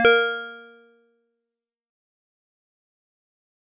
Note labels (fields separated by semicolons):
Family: mallet percussion; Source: acoustic; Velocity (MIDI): 127; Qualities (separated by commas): dark, fast decay, multiphonic, percussive